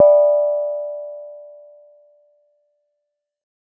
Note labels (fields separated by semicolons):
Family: mallet percussion; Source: acoustic; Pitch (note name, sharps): D5; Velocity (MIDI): 75; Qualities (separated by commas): reverb